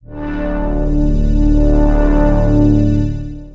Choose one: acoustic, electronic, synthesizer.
synthesizer